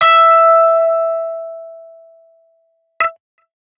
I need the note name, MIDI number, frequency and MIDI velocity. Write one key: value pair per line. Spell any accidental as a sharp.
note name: E5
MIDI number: 76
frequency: 659.3 Hz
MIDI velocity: 75